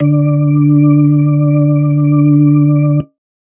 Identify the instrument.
electronic organ